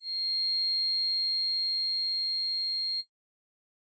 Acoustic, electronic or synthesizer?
synthesizer